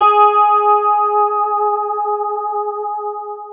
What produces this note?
electronic guitar